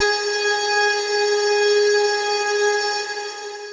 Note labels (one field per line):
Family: guitar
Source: electronic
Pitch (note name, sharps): G#4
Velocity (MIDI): 50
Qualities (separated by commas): long release